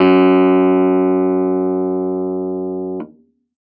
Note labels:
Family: keyboard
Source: electronic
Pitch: F#2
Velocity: 50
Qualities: distorted

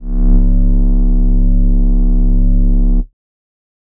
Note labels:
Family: bass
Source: synthesizer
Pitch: C#1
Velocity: 127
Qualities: dark

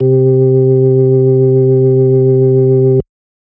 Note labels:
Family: organ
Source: electronic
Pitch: C3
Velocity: 75

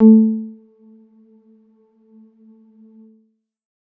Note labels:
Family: keyboard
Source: electronic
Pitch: A3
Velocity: 127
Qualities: dark, percussive, reverb

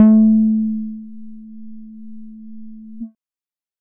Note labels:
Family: bass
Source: synthesizer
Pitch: A3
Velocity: 50

